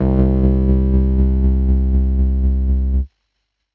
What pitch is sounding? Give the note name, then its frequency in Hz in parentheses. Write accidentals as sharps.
C2 (65.41 Hz)